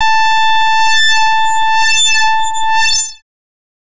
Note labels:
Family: bass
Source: synthesizer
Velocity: 50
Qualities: bright, distorted, non-linear envelope

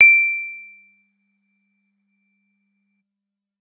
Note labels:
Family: guitar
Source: electronic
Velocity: 25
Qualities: percussive

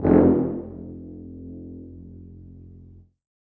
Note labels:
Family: brass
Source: acoustic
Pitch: F1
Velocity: 127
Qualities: reverb

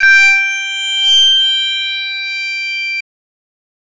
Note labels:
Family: voice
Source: synthesizer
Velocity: 50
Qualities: bright, distorted

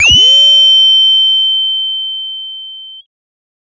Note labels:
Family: bass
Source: synthesizer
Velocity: 75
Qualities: bright, distorted, multiphonic

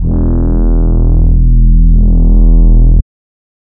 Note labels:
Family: reed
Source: synthesizer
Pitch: E1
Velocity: 25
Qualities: distorted, non-linear envelope

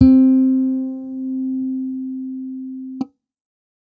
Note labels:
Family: bass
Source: electronic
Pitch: C4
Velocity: 25

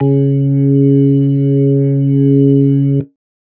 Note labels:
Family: organ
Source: electronic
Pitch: C#3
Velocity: 75

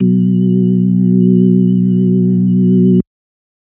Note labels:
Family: organ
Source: electronic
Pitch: B1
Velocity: 100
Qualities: dark

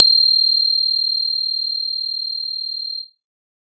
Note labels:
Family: synthesizer lead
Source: synthesizer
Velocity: 75

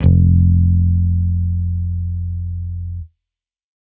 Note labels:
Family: bass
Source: electronic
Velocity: 75

